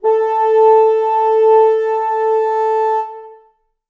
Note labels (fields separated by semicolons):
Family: reed; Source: acoustic; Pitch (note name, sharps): A4; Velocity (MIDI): 127; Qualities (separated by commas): reverb